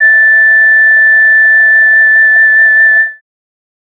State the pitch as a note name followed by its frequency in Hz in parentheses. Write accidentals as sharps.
A6 (1760 Hz)